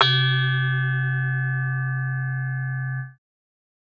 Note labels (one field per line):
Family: mallet percussion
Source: acoustic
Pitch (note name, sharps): C3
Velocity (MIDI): 50